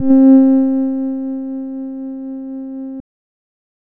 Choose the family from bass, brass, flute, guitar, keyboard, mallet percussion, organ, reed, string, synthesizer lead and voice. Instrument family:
bass